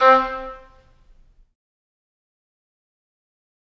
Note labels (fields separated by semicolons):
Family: reed; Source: acoustic; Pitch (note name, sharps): C4; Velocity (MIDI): 25; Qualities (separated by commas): fast decay, percussive, reverb